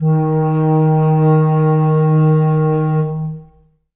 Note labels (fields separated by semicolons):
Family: reed; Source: acoustic; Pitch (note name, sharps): D#3; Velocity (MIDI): 50; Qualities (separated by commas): dark, long release, reverb